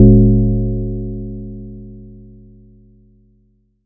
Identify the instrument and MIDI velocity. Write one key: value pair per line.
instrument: acoustic mallet percussion instrument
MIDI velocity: 25